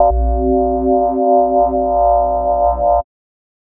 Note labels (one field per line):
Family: mallet percussion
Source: synthesizer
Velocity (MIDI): 75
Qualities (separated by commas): multiphonic, non-linear envelope